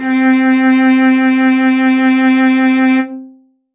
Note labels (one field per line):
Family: string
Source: acoustic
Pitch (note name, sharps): C4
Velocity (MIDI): 75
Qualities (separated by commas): reverb